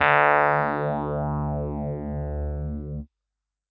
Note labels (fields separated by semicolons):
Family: keyboard; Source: electronic; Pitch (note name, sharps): D2; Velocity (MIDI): 127; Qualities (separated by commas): distorted